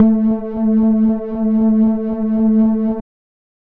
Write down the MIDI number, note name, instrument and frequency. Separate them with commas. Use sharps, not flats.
57, A3, synthesizer bass, 220 Hz